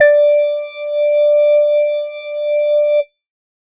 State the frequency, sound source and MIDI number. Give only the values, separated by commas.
587.3 Hz, electronic, 74